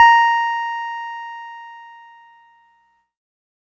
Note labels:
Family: keyboard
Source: electronic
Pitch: A#5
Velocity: 100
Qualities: distorted

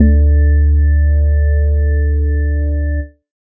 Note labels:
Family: organ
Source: electronic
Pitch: D2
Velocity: 100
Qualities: dark

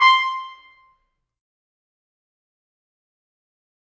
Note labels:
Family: brass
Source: acoustic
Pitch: C6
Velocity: 75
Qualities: fast decay, percussive, reverb

